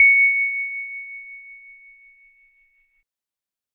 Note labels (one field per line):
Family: keyboard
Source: electronic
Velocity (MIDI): 100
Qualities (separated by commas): bright